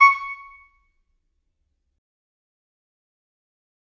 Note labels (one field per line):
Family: reed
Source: acoustic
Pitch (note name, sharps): C#6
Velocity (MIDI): 25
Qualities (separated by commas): fast decay, percussive, reverb